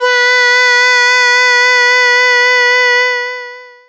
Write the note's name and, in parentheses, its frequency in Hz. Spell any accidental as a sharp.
B4 (493.9 Hz)